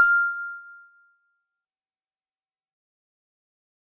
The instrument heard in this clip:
acoustic mallet percussion instrument